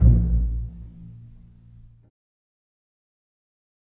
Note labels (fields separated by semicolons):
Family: string; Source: acoustic; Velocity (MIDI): 50; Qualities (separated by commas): dark, fast decay, reverb